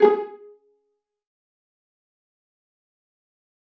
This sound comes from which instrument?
acoustic string instrument